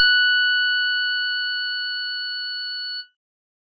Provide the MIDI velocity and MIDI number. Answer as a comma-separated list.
75, 90